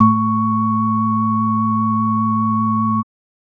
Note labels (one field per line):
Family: organ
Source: electronic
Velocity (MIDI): 75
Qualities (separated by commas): multiphonic